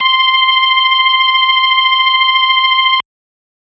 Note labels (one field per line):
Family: organ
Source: electronic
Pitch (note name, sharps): C6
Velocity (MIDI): 50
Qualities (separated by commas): distorted